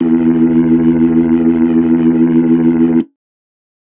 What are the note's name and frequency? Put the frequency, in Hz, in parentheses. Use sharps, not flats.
E2 (82.41 Hz)